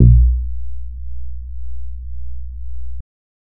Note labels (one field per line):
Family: bass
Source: synthesizer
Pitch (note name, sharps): B1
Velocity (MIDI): 50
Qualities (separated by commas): dark